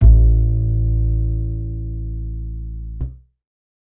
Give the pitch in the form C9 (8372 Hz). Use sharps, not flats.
A1 (55 Hz)